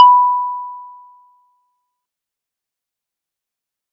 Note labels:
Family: mallet percussion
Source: acoustic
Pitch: B5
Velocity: 25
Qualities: fast decay

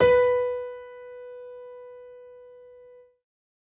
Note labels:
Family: keyboard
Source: acoustic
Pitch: B4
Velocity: 100

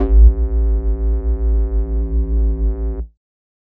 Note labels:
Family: flute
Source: synthesizer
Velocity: 75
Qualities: distorted

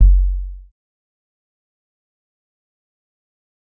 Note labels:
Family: bass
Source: synthesizer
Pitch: F#1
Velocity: 75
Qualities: dark, fast decay, percussive

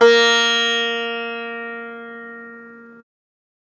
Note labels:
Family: guitar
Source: acoustic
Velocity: 75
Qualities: bright, multiphonic, reverb

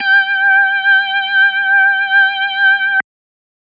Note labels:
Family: organ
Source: electronic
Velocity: 50

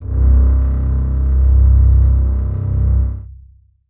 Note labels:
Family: string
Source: acoustic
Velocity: 75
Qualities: long release, reverb

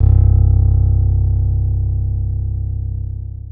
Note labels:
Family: guitar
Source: acoustic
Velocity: 50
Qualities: dark, long release

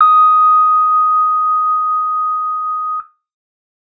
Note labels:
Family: guitar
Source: electronic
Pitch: D#6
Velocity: 75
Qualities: reverb

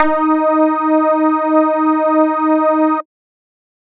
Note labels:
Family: bass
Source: synthesizer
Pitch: D#4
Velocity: 100

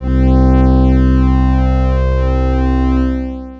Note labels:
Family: organ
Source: electronic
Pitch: C2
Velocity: 127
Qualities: distorted, long release

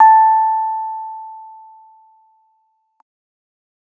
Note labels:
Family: keyboard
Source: electronic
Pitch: A5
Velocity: 50

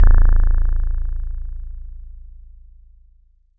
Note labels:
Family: bass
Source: synthesizer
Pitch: A0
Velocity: 100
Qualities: bright, distorted

